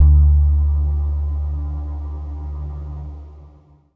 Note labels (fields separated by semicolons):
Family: guitar; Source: electronic; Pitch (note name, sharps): D2; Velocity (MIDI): 50; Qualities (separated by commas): dark, long release